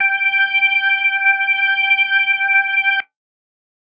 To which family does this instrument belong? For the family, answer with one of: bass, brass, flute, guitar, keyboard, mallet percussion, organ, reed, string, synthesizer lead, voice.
organ